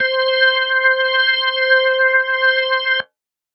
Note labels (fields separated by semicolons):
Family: organ; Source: electronic; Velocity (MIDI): 50